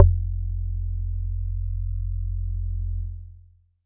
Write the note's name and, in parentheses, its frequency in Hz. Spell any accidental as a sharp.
F1 (43.65 Hz)